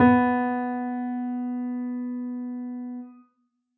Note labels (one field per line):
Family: keyboard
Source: acoustic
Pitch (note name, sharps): B3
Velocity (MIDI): 75